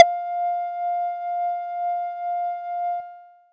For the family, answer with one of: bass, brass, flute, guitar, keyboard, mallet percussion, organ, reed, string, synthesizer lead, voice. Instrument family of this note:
bass